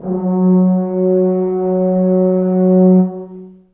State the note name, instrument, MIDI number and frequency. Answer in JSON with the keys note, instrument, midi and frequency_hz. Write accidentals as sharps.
{"note": "F#3", "instrument": "acoustic brass instrument", "midi": 54, "frequency_hz": 185}